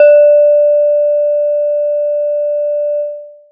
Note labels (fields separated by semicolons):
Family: mallet percussion; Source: acoustic; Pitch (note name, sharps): D5; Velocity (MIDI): 100; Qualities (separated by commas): long release